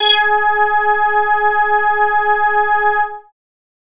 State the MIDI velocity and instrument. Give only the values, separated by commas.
50, synthesizer bass